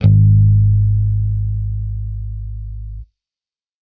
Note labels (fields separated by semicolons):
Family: bass; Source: electronic; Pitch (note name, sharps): G#1; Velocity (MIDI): 100